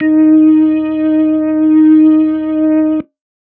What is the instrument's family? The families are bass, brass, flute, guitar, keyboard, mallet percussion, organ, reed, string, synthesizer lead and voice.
organ